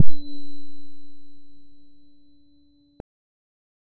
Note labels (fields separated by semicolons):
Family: bass; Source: synthesizer; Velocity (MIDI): 50; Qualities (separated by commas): dark, distorted, non-linear envelope